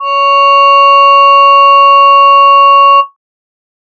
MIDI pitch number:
73